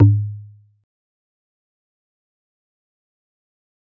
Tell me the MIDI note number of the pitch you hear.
44